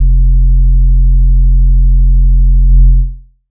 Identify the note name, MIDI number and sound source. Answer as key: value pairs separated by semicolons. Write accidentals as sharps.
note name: F1; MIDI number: 29; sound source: synthesizer